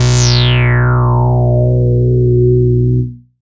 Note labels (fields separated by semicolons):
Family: bass; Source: synthesizer; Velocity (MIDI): 75; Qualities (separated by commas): bright, distorted, non-linear envelope